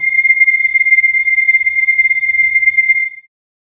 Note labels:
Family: keyboard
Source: synthesizer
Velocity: 127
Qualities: bright

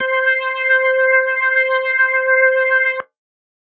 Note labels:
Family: organ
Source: electronic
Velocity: 100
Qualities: distorted

